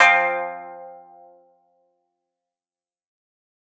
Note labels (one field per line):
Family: guitar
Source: acoustic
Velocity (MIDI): 25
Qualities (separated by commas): fast decay, reverb